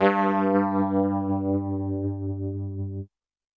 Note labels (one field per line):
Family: keyboard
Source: electronic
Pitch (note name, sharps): G2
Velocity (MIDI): 127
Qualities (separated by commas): distorted